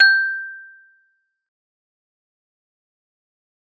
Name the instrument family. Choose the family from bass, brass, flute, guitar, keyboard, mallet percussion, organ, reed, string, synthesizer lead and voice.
mallet percussion